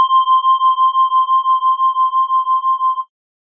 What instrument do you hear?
electronic organ